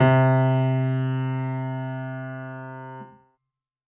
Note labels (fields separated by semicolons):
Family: keyboard; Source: acoustic; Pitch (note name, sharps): C3; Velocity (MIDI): 50